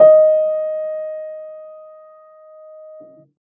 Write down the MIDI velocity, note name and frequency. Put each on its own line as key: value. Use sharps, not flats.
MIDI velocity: 50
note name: D#5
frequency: 622.3 Hz